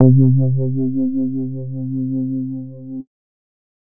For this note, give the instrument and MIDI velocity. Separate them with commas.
synthesizer bass, 50